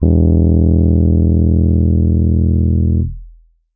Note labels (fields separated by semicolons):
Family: keyboard; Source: electronic; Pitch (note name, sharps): E1; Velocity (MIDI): 100; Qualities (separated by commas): dark